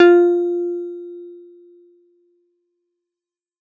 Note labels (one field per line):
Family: keyboard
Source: electronic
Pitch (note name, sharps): F4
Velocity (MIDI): 75